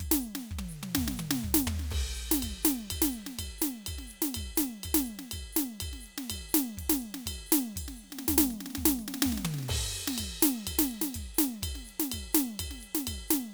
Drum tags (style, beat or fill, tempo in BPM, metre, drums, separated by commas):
calypso, beat, 124 BPM, 4/4, crash, ride, ride bell, closed hi-hat, hi-hat pedal, snare, high tom, mid tom, floor tom, kick